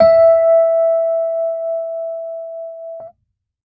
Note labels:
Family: keyboard; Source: electronic; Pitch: E5; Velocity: 75

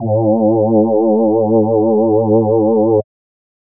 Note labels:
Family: voice; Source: synthesizer; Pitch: A2; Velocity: 50

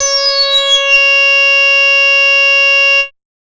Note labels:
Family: bass; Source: synthesizer; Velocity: 100; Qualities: bright, distorted, multiphonic

